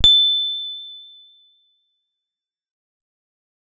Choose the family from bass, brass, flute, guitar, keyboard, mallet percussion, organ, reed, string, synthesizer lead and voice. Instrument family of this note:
guitar